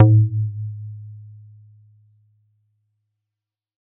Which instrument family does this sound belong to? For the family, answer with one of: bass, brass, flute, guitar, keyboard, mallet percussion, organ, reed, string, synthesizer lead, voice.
mallet percussion